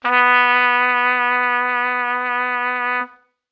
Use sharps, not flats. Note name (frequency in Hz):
B3 (246.9 Hz)